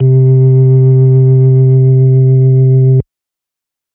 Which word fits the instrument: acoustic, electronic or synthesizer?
electronic